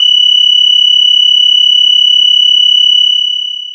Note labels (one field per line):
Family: bass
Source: synthesizer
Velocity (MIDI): 100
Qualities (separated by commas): bright, distorted, long release